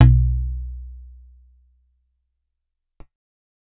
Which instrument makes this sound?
acoustic guitar